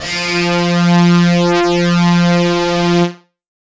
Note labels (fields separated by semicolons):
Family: guitar; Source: electronic; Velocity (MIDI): 75; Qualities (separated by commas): distorted